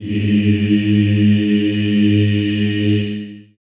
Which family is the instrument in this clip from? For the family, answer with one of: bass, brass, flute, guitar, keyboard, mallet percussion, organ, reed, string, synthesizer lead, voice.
voice